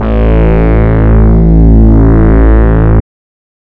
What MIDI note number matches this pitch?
33